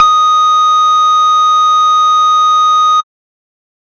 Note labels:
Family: bass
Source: synthesizer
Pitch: D#6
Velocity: 127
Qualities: distorted, tempo-synced

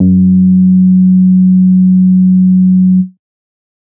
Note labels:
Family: bass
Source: synthesizer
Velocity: 50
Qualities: dark

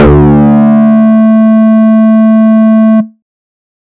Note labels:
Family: bass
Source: synthesizer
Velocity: 75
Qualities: distorted

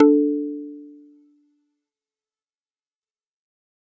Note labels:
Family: mallet percussion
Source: acoustic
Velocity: 127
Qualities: fast decay, multiphonic

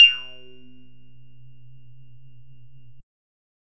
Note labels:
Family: bass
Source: synthesizer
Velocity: 127

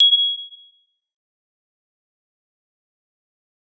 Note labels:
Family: mallet percussion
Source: acoustic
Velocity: 127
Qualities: bright, fast decay, percussive

